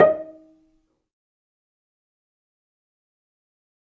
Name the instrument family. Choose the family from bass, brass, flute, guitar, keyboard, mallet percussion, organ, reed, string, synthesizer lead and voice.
string